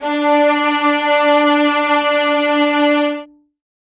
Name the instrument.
acoustic string instrument